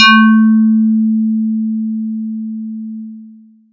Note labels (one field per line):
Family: mallet percussion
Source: electronic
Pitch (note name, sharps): A3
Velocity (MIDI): 100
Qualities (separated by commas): long release, multiphonic